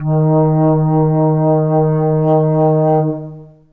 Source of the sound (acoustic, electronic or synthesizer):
acoustic